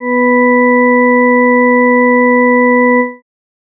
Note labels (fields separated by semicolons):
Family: organ; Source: electronic; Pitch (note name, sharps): B3; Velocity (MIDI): 75